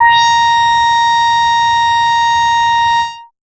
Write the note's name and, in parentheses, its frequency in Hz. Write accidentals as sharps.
A#5 (932.3 Hz)